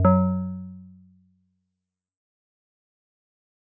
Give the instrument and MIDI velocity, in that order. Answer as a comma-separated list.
acoustic mallet percussion instrument, 75